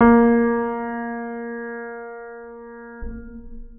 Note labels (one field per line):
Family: organ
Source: electronic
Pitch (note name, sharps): A#3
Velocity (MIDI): 50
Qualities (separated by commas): long release, reverb